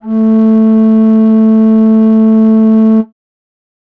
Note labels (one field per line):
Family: flute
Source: acoustic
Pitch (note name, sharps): A3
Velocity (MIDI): 25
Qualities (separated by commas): dark